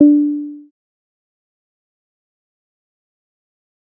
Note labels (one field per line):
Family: bass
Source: synthesizer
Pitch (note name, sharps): D4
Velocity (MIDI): 127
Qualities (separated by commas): dark, fast decay, percussive